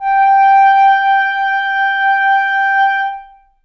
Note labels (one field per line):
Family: reed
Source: acoustic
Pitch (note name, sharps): G5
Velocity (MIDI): 100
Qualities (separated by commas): reverb